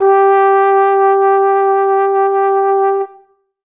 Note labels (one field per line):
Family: brass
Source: acoustic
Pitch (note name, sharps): G4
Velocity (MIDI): 75